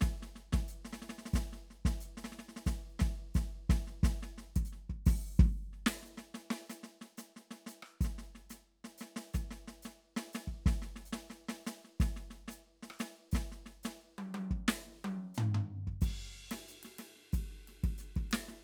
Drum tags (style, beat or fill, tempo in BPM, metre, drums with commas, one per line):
folk rock
beat
90 BPM
4/4
ride, closed hi-hat, open hi-hat, hi-hat pedal, snare, cross-stick, high tom, floor tom, kick